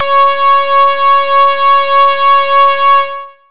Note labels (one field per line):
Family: bass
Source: synthesizer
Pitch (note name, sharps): C#5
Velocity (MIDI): 127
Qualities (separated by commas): bright, distorted